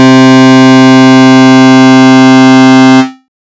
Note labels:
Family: bass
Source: synthesizer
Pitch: C3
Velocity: 25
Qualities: bright, distorted

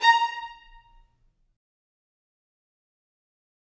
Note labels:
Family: string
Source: acoustic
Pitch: A#5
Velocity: 75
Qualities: fast decay, percussive, reverb

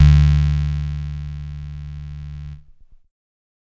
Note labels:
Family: keyboard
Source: electronic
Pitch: D2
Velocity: 50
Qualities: bright, distorted

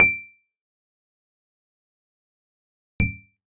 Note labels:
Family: guitar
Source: acoustic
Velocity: 127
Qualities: percussive

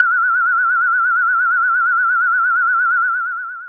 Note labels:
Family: bass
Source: synthesizer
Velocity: 127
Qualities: long release

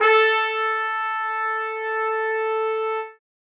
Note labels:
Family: brass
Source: acoustic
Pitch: A4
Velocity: 75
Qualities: reverb

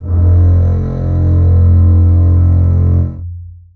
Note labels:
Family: string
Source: acoustic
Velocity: 50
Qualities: long release, reverb

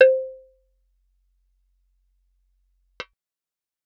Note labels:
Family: bass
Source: synthesizer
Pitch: C5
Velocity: 127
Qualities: percussive

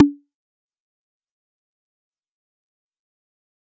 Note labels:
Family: bass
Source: synthesizer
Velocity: 75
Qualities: fast decay, percussive

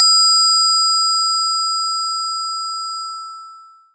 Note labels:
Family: mallet percussion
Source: acoustic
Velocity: 75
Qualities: bright, distorted, long release

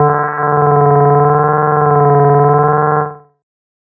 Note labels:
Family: bass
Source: synthesizer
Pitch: D3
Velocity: 127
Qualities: distorted, tempo-synced

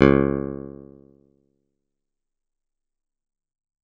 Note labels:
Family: guitar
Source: acoustic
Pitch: C#2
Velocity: 100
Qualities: fast decay

